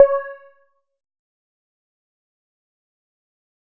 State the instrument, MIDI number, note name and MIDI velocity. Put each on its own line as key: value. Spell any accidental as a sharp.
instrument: synthesizer bass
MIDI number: 73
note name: C#5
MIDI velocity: 127